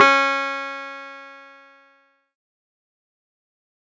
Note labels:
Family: keyboard; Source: electronic; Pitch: C#4; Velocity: 75; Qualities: distorted, fast decay

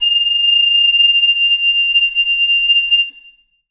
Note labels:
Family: reed; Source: acoustic; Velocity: 50; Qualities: bright, reverb

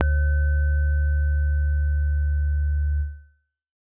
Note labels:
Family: keyboard; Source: acoustic; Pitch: D2; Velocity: 50

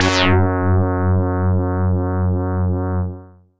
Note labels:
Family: bass; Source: synthesizer; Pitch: F#2; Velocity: 100; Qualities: bright, distorted, tempo-synced

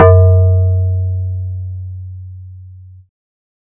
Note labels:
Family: bass; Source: synthesizer; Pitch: F#2; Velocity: 100

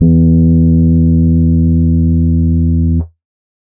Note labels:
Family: keyboard; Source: electronic; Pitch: E2; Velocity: 50; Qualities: dark

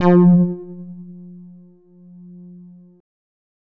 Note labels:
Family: bass; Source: synthesizer; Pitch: F3; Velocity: 75; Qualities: distorted

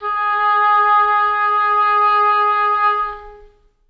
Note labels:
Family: reed; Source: acoustic; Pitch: G#4; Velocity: 25; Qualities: long release, reverb

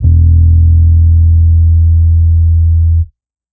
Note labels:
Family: bass; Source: electronic; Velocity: 127; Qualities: dark

